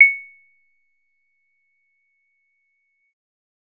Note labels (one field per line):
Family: bass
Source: synthesizer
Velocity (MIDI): 50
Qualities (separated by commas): percussive